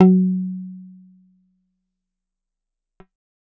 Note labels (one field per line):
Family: guitar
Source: acoustic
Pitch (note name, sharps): F#3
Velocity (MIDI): 25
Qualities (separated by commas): dark, fast decay